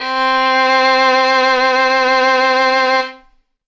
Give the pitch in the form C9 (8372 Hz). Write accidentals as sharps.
C4 (261.6 Hz)